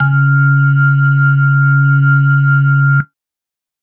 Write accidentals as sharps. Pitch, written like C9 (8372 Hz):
C#3 (138.6 Hz)